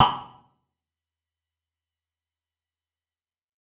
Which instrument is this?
electronic guitar